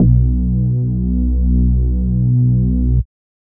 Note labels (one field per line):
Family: bass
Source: synthesizer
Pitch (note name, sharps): B1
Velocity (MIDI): 50